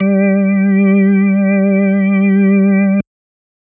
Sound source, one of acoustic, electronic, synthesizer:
electronic